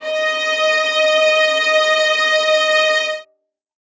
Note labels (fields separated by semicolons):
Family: string; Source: acoustic; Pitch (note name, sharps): D#5; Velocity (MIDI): 100; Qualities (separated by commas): reverb